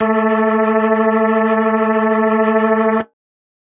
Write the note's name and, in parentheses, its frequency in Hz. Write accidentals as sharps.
A3 (220 Hz)